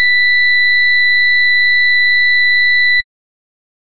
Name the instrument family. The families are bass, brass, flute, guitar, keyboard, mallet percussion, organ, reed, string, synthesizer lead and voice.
bass